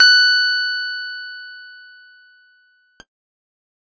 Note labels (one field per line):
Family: keyboard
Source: electronic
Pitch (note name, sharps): F#6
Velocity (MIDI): 75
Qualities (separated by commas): bright